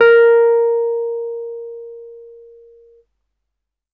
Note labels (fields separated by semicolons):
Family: keyboard; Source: electronic; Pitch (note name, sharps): A#4; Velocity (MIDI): 100; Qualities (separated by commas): dark